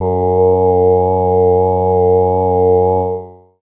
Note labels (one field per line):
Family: voice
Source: synthesizer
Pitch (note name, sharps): F#2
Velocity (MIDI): 75